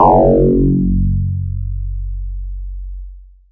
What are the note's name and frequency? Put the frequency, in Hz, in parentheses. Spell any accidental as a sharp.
F#1 (46.25 Hz)